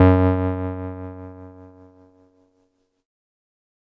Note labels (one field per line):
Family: keyboard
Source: electronic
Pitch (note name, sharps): F#2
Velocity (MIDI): 25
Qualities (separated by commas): distorted